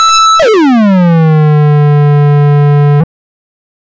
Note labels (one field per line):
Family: bass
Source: synthesizer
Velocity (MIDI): 127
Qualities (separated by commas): bright, distorted, non-linear envelope